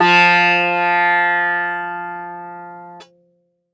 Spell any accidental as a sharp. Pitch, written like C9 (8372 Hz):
F3 (174.6 Hz)